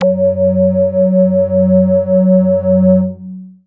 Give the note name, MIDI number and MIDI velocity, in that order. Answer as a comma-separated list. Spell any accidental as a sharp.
F#3, 54, 75